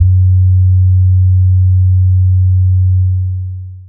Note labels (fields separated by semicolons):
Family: bass; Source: synthesizer; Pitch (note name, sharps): F#2; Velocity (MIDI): 25; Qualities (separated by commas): long release